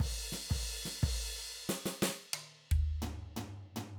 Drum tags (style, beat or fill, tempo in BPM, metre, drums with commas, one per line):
rock
beat
120 BPM
4/4
crash, percussion, snare, mid tom, floor tom, kick